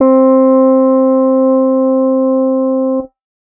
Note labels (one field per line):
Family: guitar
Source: electronic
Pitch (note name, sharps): C4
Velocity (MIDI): 50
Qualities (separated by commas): reverb